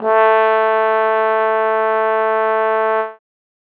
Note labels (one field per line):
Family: brass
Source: acoustic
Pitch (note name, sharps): A3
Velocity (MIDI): 100